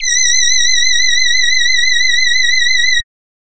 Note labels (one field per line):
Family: voice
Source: synthesizer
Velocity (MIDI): 50